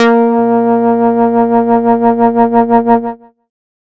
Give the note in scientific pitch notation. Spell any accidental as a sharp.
A#3